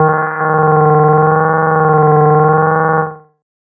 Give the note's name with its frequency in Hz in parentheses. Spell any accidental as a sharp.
D#3 (155.6 Hz)